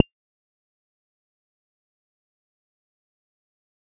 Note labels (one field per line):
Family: bass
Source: synthesizer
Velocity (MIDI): 75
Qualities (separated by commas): fast decay, percussive